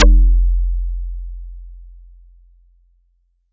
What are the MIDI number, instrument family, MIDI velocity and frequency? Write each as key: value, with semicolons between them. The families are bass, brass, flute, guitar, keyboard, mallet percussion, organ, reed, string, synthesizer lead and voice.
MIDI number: 29; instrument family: mallet percussion; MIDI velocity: 50; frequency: 43.65 Hz